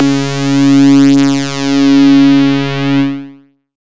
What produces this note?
synthesizer bass